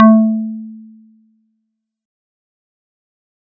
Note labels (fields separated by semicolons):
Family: mallet percussion; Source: acoustic; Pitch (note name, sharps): A3; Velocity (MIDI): 100; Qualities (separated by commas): fast decay